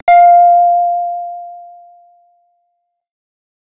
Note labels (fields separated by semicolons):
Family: bass; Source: synthesizer; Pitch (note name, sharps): F5; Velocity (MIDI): 127; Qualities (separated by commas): distorted